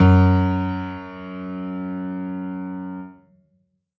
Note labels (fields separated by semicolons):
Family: keyboard; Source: acoustic; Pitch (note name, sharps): F#2; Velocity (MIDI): 127; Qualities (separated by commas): reverb